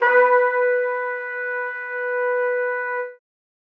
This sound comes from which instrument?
acoustic brass instrument